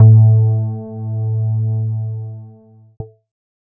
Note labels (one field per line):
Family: keyboard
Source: electronic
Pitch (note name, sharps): A2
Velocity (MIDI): 25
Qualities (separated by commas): dark, distorted